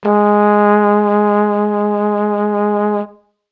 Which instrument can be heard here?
acoustic brass instrument